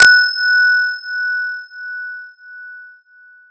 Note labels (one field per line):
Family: mallet percussion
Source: electronic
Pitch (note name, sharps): F#6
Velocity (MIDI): 100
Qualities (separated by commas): bright, multiphonic